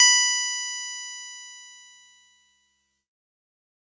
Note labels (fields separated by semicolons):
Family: keyboard; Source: electronic; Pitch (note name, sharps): B5; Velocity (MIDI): 50; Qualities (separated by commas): bright, distorted